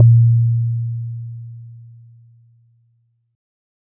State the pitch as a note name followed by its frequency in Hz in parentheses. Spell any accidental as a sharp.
A#2 (116.5 Hz)